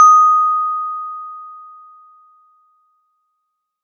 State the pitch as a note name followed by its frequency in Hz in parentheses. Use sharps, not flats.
D#6 (1245 Hz)